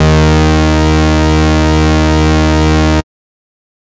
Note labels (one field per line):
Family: bass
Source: synthesizer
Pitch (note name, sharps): D#2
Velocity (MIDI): 100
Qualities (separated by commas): bright, distorted